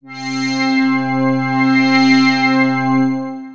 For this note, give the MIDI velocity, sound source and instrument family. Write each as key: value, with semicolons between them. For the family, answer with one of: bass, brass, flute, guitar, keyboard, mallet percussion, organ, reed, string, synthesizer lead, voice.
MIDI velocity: 100; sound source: synthesizer; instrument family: synthesizer lead